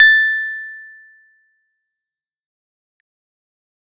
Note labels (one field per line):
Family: keyboard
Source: electronic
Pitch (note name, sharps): A6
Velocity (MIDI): 100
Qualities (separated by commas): fast decay